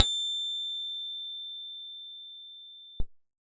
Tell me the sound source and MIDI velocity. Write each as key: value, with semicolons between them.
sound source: electronic; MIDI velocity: 50